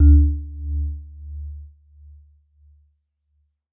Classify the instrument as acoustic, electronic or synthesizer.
acoustic